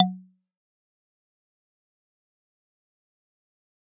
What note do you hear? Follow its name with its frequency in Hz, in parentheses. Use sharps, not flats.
F#3 (185 Hz)